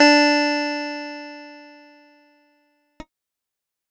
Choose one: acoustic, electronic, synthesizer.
electronic